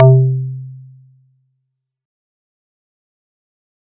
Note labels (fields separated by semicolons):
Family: mallet percussion; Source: acoustic; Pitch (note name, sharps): C3; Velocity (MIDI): 100; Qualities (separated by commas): fast decay